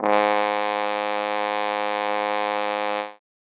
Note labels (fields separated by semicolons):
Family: brass; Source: acoustic; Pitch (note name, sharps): G#2; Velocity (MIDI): 127; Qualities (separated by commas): bright